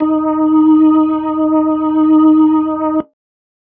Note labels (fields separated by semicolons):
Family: organ; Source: electronic; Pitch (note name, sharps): D#4; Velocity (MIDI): 25